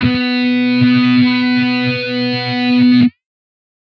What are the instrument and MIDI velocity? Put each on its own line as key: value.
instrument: synthesizer guitar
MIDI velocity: 25